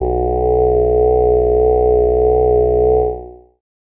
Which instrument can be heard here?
synthesizer voice